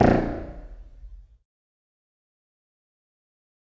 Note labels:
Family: reed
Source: acoustic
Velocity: 25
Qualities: fast decay, reverb

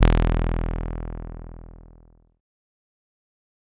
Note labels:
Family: bass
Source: synthesizer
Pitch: E1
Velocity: 127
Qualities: bright, distorted, fast decay

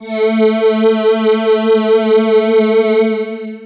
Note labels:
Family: voice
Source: synthesizer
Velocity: 75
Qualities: distorted, long release

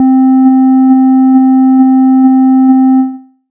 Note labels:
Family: bass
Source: synthesizer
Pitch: C4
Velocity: 50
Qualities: dark

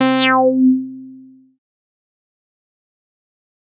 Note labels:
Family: bass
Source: synthesizer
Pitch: C4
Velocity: 127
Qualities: bright, distorted, fast decay

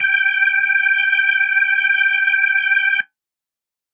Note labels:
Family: organ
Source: electronic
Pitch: G5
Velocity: 50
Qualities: reverb

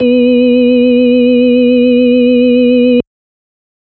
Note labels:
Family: organ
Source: electronic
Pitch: B3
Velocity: 75

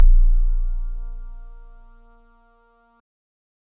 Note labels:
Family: keyboard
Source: electronic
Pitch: A#0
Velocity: 100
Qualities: dark

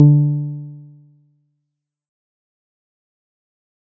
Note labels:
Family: guitar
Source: synthesizer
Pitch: D3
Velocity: 100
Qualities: dark, fast decay

